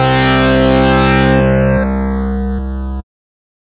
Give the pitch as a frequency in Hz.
65.41 Hz